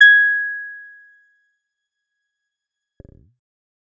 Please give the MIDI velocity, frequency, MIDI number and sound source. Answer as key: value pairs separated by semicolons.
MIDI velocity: 25; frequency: 1661 Hz; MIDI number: 92; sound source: synthesizer